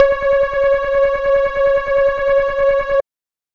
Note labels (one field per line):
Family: bass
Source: synthesizer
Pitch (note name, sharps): C#5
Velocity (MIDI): 100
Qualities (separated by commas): dark